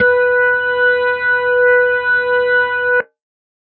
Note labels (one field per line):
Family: organ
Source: electronic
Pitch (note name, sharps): B4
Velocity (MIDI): 127